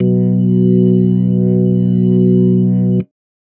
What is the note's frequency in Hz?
61.74 Hz